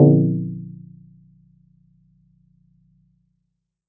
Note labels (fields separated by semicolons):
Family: mallet percussion; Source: acoustic; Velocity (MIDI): 50